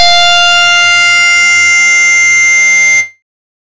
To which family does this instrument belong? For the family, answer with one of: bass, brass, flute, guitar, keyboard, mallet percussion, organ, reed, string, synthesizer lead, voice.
bass